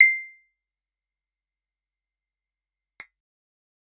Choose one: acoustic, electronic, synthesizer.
acoustic